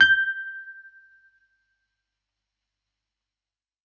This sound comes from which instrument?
electronic keyboard